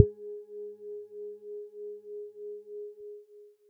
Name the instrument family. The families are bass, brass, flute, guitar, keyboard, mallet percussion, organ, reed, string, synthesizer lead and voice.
mallet percussion